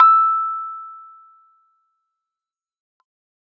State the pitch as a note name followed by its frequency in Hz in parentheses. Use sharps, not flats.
E6 (1319 Hz)